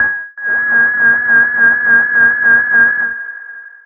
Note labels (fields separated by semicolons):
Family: bass; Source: synthesizer; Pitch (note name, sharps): G#6; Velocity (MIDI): 100; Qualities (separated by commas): long release, reverb